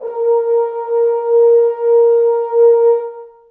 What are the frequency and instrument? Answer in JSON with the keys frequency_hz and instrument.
{"frequency_hz": 466.2, "instrument": "acoustic brass instrument"}